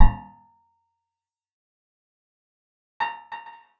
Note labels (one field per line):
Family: guitar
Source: acoustic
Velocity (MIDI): 127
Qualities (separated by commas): percussive, reverb